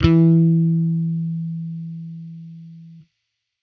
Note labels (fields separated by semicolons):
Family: bass; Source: electronic; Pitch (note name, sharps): E3; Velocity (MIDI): 50; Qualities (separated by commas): distorted